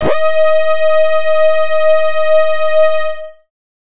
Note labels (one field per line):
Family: bass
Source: synthesizer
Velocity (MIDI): 50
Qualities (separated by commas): distorted